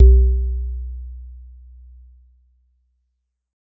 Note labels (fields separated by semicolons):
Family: mallet percussion; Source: acoustic; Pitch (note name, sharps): B1; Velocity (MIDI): 100; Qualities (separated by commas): dark